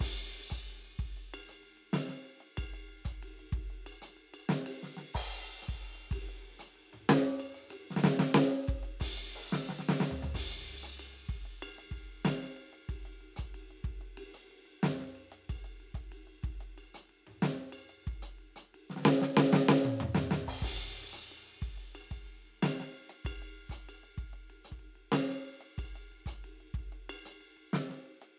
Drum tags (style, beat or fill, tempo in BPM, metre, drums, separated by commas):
rock, beat, 93 BPM, 4/4, crash, ride, ride bell, closed hi-hat, open hi-hat, hi-hat pedal, snare, cross-stick, high tom, mid tom, floor tom, kick